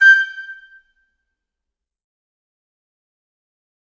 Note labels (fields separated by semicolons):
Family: flute; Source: acoustic; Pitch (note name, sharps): G6; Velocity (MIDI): 25; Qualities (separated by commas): fast decay, percussive, reverb